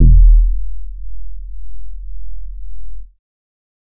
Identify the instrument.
synthesizer bass